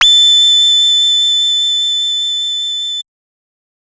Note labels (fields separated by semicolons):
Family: bass; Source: synthesizer; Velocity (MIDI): 75; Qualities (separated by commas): bright, distorted